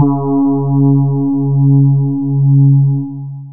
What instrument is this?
synthesizer voice